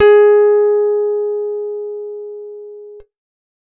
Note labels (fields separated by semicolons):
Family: guitar; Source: acoustic; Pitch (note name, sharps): G#4; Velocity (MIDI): 75